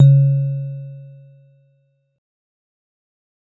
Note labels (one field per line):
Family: mallet percussion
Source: acoustic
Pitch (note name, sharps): C#3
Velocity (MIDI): 25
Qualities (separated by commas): fast decay